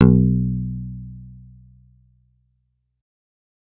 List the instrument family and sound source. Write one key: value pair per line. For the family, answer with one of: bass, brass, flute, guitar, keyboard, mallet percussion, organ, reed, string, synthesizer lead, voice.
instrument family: bass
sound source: synthesizer